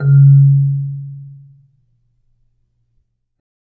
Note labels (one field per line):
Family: mallet percussion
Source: acoustic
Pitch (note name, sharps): C#3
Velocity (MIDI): 25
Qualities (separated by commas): dark, reverb